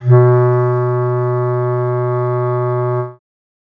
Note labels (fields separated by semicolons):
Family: reed; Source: acoustic; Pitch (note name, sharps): B2; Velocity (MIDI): 25; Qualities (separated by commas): dark